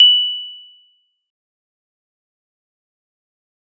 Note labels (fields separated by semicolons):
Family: mallet percussion; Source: acoustic; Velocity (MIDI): 100; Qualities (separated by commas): bright, fast decay, percussive